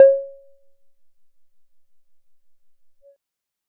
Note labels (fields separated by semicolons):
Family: bass; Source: synthesizer; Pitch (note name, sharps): C#5; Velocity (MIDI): 25; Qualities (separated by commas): percussive